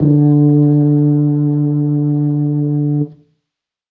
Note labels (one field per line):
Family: brass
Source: acoustic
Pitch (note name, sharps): D3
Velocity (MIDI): 25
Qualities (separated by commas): dark